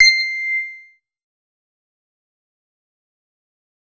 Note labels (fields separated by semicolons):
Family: bass; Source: synthesizer; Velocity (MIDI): 50; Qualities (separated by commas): distorted, fast decay